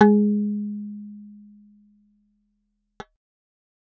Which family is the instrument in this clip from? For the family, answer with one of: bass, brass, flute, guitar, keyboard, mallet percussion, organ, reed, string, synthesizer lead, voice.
bass